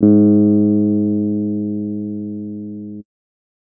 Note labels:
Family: keyboard; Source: electronic; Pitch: G#2; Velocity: 25; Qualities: dark

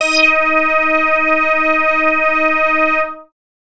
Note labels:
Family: bass; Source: synthesizer; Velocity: 100; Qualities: distorted

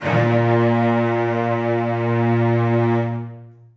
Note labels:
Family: string; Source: acoustic; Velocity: 127; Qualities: long release, reverb

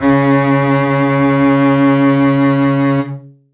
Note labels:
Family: string; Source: acoustic; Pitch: C#3; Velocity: 127; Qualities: reverb

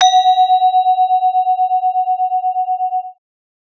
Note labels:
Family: mallet percussion; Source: acoustic; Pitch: F#5; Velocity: 25

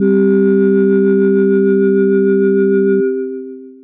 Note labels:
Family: mallet percussion; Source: electronic; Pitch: C2; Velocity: 75; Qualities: long release

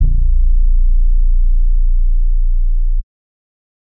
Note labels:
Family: bass; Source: synthesizer; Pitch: A#0; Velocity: 25; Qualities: dark

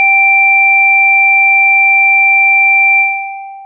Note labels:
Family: synthesizer lead; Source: synthesizer; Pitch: G5; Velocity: 75; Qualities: long release

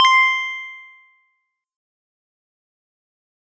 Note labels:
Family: mallet percussion; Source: acoustic; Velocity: 127; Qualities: fast decay, multiphonic

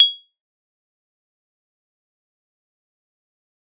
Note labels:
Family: mallet percussion; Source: acoustic; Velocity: 50; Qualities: bright, fast decay, percussive

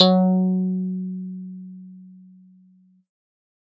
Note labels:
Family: keyboard; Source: electronic; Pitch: F#3; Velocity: 50; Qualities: distorted

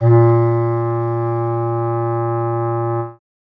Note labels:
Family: reed; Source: acoustic; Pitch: A#2; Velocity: 50

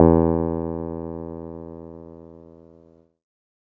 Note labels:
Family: keyboard; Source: electronic; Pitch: E2; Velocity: 25; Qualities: dark

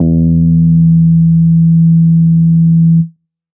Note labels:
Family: bass; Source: synthesizer; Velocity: 127; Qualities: dark

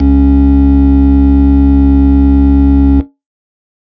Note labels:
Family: organ; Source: electronic; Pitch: C#2; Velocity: 127

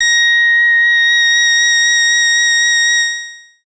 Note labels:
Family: bass; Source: synthesizer; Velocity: 50; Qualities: distorted, long release

